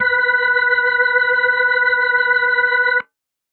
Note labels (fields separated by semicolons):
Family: organ; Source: electronic; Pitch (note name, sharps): B4; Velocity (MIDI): 100; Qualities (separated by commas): reverb